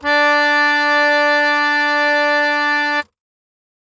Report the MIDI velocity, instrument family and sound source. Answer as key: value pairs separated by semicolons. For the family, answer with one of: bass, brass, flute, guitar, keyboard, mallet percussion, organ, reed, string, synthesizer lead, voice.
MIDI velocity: 100; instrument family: keyboard; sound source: acoustic